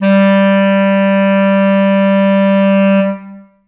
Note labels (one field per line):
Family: reed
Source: acoustic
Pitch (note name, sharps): G3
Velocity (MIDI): 100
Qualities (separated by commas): long release, reverb